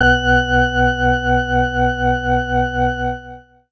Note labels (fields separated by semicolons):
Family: organ; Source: electronic; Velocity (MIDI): 50; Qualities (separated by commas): distorted